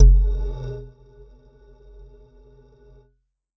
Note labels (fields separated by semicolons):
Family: mallet percussion; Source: electronic; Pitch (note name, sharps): F#1; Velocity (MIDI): 100; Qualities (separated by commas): dark, non-linear envelope